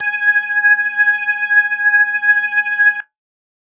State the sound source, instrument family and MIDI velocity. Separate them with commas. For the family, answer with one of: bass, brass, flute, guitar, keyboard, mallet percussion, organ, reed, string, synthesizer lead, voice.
electronic, organ, 25